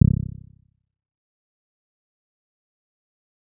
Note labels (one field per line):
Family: bass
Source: synthesizer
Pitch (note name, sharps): C1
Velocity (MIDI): 100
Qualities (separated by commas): dark, fast decay, percussive